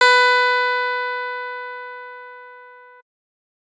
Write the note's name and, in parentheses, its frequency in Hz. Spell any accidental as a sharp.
B4 (493.9 Hz)